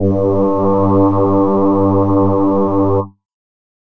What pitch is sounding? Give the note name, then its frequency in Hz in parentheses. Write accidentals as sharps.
G2 (98 Hz)